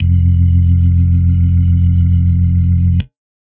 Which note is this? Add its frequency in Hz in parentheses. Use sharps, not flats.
F1 (43.65 Hz)